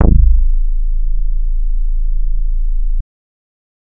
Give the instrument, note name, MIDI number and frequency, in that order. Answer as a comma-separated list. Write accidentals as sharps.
synthesizer bass, A0, 21, 27.5 Hz